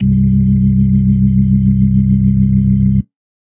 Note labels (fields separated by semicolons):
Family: organ; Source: electronic; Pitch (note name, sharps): C1; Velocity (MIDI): 75